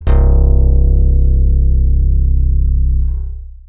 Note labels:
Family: bass; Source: synthesizer; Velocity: 127; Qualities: dark, long release

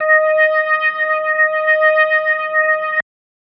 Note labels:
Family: organ; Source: electronic; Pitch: D#5; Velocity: 100; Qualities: distorted

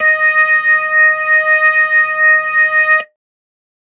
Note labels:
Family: organ; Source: electronic; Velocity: 100

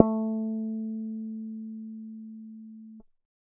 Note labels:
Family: bass; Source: synthesizer; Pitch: A3; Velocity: 127; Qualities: dark, reverb

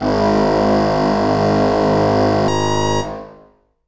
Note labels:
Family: reed; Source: acoustic; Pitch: G#1; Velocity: 127; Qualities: reverb

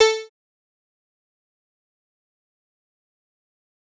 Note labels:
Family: bass; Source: synthesizer; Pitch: A4; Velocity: 127; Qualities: bright, distorted, fast decay, percussive

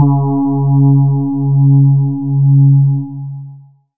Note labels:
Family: voice; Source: synthesizer; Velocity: 100; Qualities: dark, long release

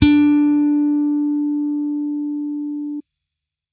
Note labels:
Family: bass; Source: electronic; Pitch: D4; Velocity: 50

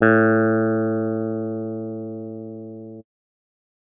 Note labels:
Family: keyboard; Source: electronic; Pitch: A2; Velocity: 75

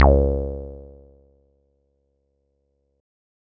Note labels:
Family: bass; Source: synthesizer; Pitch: C#2; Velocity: 127; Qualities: distorted

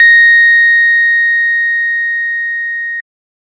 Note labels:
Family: organ; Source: electronic; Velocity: 100

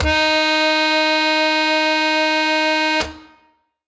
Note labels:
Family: reed; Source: acoustic; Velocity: 100; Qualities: bright

